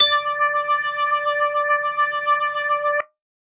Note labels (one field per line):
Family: organ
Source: electronic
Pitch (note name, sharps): D5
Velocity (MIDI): 127